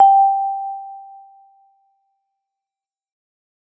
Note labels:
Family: mallet percussion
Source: acoustic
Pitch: G5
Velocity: 50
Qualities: fast decay

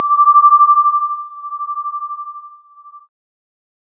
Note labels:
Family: keyboard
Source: electronic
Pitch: D6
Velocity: 75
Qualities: multiphonic

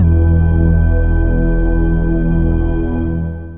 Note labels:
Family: synthesizer lead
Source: synthesizer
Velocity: 75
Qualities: long release

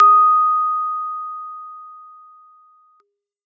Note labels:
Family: keyboard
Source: acoustic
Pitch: D#6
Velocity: 75

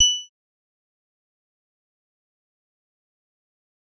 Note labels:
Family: bass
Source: synthesizer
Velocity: 25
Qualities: bright, distorted, fast decay, percussive

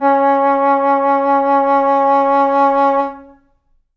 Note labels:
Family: flute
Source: acoustic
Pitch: C#4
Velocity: 100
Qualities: reverb

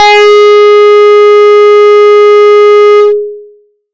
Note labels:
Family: bass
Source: synthesizer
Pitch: G#4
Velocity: 127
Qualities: bright, distorted, long release

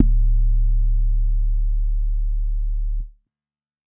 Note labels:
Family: bass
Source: synthesizer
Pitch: D1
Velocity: 25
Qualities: dark, distorted

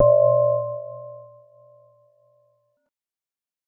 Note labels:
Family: mallet percussion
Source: synthesizer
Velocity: 75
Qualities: multiphonic

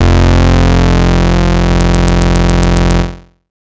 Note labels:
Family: bass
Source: synthesizer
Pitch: F1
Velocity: 100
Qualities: bright, distorted

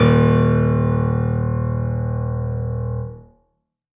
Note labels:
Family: keyboard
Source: acoustic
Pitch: D#1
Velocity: 127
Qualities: bright

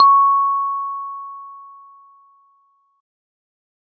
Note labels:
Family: keyboard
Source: electronic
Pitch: C#6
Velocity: 127

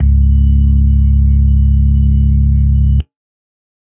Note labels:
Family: organ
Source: electronic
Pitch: C#1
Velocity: 75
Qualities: dark

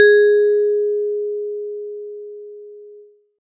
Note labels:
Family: mallet percussion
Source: acoustic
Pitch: G#4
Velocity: 100

